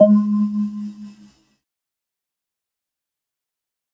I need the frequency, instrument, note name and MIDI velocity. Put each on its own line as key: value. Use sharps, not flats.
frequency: 207.7 Hz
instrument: synthesizer keyboard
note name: G#3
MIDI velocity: 100